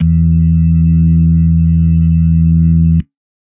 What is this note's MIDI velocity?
127